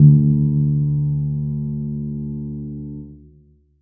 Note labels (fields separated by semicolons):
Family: keyboard; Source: acoustic; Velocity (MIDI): 25; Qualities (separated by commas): dark, reverb